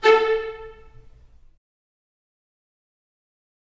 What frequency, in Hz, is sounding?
440 Hz